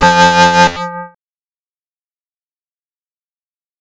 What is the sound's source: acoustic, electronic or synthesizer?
synthesizer